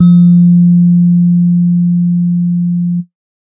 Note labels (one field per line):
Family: keyboard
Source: electronic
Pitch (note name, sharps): F3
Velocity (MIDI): 75